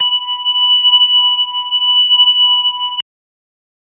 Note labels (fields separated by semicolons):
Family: organ; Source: electronic; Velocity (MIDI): 100